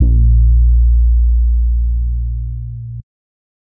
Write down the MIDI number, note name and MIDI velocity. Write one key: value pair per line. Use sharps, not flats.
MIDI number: 34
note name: A#1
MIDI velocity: 100